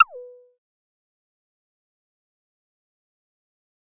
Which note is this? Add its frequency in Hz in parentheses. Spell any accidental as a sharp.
B4 (493.9 Hz)